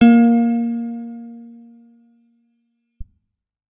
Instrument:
electronic guitar